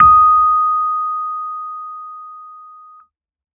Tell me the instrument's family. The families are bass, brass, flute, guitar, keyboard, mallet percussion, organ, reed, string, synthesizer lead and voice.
keyboard